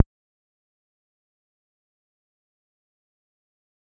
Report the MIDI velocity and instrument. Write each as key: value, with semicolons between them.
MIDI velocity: 75; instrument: synthesizer bass